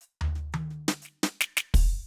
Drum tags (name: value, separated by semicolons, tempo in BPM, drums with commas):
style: rock; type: fill; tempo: 115 BPM; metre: 4/4; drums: open hi-hat, hi-hat pedal, snare, high tom, floor tom, kick